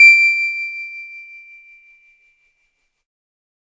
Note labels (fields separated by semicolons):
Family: keyboard; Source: electronic; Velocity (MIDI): 100